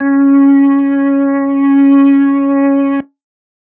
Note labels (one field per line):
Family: organ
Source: electronic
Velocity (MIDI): 100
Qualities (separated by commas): distorted